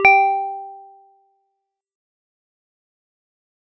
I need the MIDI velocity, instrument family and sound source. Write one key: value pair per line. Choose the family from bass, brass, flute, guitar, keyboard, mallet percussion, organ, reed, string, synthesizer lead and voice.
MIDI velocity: 50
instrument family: mallet percussion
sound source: acoustic